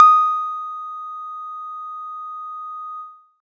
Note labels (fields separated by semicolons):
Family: guitar; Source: synthesizer; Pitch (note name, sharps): D#6; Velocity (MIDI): 75